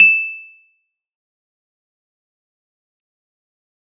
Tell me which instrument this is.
electronic keyboard